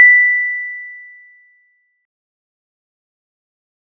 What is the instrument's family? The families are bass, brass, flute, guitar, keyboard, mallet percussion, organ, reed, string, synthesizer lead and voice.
keyboard